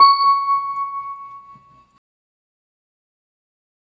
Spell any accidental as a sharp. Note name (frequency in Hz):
C#6 (1109 Hz)